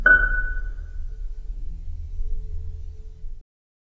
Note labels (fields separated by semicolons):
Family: mallet percussion; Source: acoustic; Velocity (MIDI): 25; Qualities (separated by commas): reverb